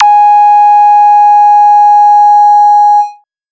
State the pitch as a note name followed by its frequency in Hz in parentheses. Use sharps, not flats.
G#5 (830.6 Hz)